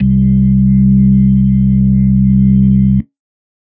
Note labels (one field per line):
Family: organ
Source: electronic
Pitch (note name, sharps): C2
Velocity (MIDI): 50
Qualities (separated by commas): dark